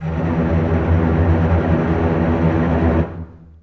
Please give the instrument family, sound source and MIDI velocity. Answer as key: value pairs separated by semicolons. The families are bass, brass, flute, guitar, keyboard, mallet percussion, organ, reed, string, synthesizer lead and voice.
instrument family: string; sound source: acoustic; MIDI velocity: 25